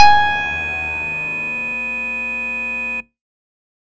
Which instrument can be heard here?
synthesizer bass